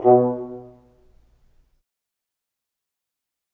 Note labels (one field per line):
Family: brass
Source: acoustic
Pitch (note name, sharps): B2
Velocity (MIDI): 50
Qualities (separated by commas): dark, fast decay, percussive, reverb